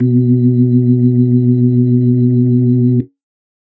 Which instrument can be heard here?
electronic organ